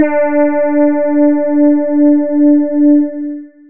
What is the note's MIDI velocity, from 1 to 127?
75